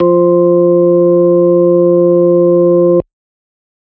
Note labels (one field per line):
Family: organ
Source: electronic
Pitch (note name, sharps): F3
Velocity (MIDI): 100